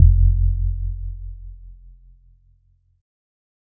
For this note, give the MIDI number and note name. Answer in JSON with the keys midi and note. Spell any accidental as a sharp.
{"midi": 29, "note": "F1"}